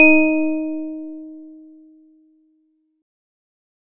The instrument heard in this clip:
electronic organ